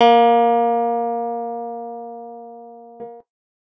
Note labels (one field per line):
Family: guitar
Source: electronic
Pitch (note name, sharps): A#3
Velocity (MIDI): 75